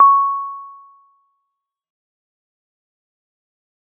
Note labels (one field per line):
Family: mallet percussion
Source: acoustic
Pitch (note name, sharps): C#6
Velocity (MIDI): 100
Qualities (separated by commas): fast decay